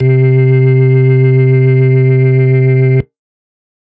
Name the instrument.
electronic organ